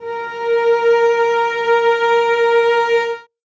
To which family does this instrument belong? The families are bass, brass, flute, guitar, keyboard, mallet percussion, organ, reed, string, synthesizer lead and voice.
string